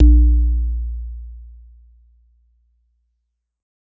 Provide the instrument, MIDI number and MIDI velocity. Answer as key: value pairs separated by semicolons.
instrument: acoustic mallet percussion instrument; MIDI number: 34; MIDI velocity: 127